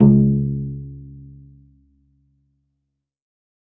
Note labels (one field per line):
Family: string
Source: acoustic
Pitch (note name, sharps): C#2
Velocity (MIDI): 100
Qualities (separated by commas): dark, reverb